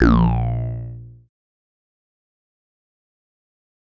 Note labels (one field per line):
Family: bass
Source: synthesizer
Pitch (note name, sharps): A#1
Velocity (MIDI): 50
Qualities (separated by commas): distorted, fast decay